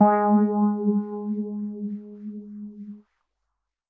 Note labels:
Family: keyboard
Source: electronic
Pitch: G#3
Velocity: 75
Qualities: non-linear envelope

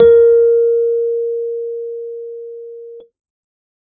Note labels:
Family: keyboard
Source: electronic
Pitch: A#4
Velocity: 75

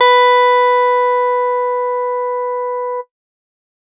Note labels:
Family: guitar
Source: electronic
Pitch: B4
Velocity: 75

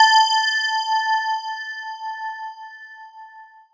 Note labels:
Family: mallet percussion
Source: electronic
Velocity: 75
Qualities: long release

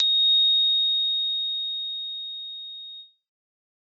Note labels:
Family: mallet percussion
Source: acoustic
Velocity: 127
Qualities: bright

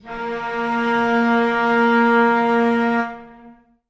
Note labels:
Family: string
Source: acoustic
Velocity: 25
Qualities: long release, reverb

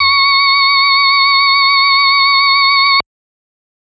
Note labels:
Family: organ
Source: electronic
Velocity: 127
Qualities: bright, multiphonic

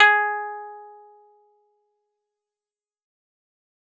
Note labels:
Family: guitar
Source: acoustic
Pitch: G#4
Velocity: 50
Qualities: fast decay, reverb

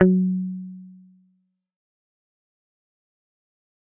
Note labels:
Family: guitar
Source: electronic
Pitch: F#3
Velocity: 50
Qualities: fast decay

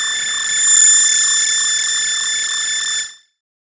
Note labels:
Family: bass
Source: synthesizer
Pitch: A6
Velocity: 75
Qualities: non-linear envelope

